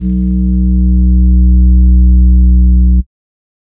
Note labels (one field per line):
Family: flute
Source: synthesizer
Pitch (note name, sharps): B1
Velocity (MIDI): 75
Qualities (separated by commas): dark